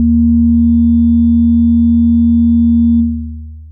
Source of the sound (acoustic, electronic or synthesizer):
synthesizer